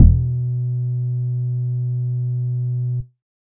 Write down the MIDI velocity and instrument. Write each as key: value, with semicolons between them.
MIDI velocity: 25; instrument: synthesizer bass